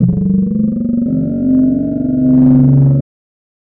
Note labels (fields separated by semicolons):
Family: voice; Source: synthesizer; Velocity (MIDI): 50; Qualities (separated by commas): distorted